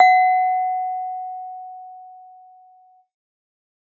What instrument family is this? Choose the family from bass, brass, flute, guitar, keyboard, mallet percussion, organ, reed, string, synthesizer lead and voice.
mallet percussion